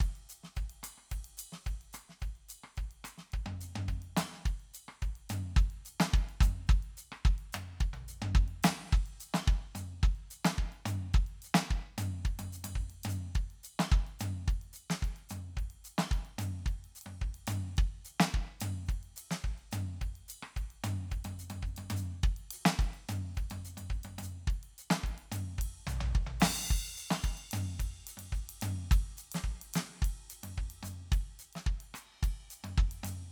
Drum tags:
calypso
beat
108 BPM
4/4
crash, ride, ride bell, hi-hat pedal, snare, cross-stick, high tom, floor tom, kick

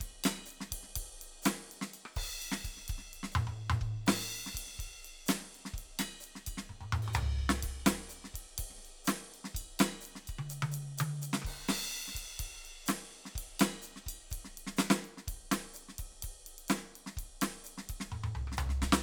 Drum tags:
Middle Eastern
beat
126 BPM
4/4
crash, ride, ride bell, hi-hat pedal, snare, cross-stick, high tom, mid tom, floor tom, kick

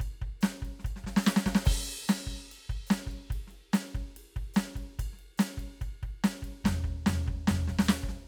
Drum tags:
rock
beat
145 BPM
4/4
crash, ride, ride bell, hi-hat pedal, snare, floor tom, kick

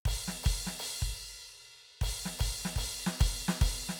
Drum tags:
rock
beat
120 BPM
4/4
crash, snare, kick

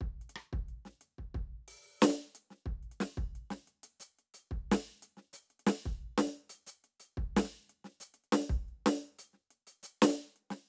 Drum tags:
folk rock
beat
90 BPM
4/4
closed hi-hat, open hi-hat, hi-hat pedal, snare, cross-stick, kick

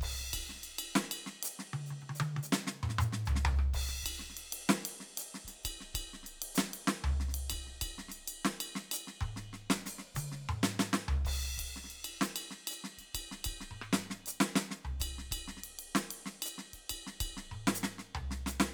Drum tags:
Afro-Cuban
beat
128 BPM
4/4
crash, ride, ride bell, open hi-hat, hi-hat pedal, snare, cross-stick, high tom, mid tom, floor tom, kick

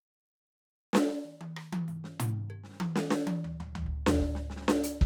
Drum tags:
rock
beat
95 BPM
4/4
closed hi-hat, percussion, snare, cross-stick, high tom, mid tom, floor tom, kick

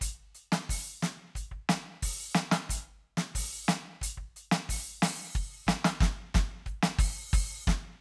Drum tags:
Afrobeat
beat
90 BPM
4/4
closed hi-hat, open hi-hat, hi-hat pedal, snare, kick

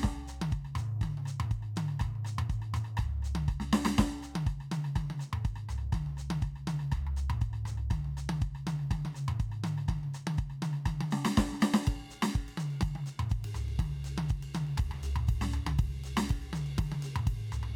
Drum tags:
Latin
beat
122 BPM
4/4
ride, ride bell, hi-hat pedal, snare, cross-stick, high tom, mid tom, floor tom, kick

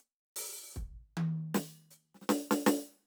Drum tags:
reggae
fill
78 BPM
4/4
closed hi-hat, open hi-hat, hi-hat pedal, snare, high tom, kick

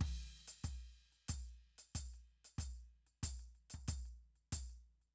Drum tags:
rock
beat
93 BPM
4/4
crash, percussion, kick

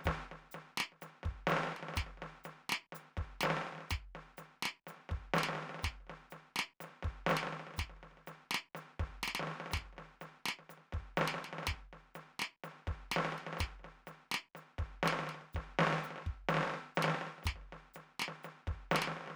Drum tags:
New Orleans second line
beat
124 BPM
4/4
hi-hat pedal, snare, kick

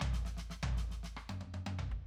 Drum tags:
jazz-funk
fill
116 BPM
4/4
closed hi-hat, snare, cross-stick, high tom, floor tom, kick

